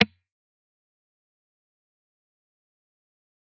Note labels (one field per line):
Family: guitar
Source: electronic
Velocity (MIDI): 25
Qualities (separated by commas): distorted, fast decay, percussive